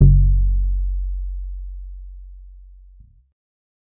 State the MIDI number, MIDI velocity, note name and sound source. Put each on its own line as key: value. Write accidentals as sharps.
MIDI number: 30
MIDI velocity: 25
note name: F#1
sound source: synthesizer